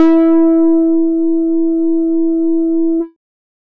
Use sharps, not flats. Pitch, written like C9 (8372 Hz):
E4 (329.6 Hz)